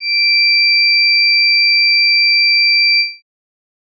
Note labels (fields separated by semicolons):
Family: organ; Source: electronic; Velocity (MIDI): 75; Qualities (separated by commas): bright